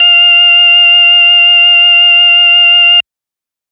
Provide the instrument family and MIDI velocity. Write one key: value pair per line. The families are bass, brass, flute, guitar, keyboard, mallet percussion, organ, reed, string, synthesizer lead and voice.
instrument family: organ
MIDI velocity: 75